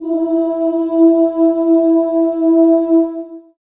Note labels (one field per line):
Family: voice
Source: acoustic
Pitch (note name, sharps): E4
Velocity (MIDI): 25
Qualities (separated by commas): long release, reverb